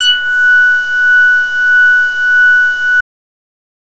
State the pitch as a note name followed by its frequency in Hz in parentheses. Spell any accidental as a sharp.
F#6 (1480 Hz)